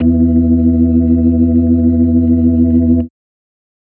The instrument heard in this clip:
electronic organ